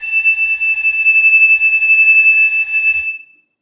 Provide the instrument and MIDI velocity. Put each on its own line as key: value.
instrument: acoustic flute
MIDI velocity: 25